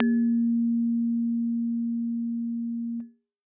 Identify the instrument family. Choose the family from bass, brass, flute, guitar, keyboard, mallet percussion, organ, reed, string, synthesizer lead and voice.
keyboard